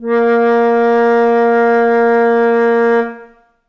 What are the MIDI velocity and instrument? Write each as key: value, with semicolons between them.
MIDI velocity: 75; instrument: acoustic flute